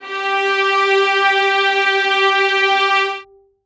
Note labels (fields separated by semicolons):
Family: string; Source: acoustic; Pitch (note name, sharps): G4; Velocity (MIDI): 100; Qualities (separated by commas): reverb